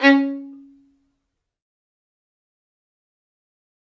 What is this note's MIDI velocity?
127